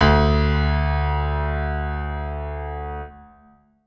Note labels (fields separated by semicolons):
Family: organ; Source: electronic; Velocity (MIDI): 127; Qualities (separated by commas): reverb